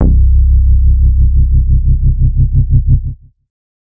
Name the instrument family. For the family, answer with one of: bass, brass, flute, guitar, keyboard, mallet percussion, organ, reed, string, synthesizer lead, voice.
bass